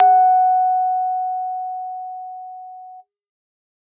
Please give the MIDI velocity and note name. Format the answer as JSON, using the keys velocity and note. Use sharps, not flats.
{"velocity": 127, "note": "F#5"}